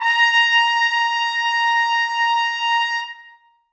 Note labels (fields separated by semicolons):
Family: brass; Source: acoustic; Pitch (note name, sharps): A#5; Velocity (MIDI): 127; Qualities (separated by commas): bright, reverb